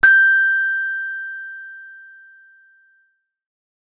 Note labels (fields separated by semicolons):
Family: guitar; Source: acoustic; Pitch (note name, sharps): G6; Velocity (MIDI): 25; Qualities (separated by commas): bright, distorted